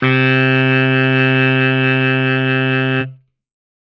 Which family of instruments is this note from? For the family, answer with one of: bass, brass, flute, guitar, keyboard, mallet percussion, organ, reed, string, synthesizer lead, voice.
reed